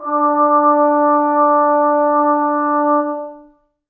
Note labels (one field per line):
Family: brass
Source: acoustic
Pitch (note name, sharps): D4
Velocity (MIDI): 25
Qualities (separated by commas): long release, reverb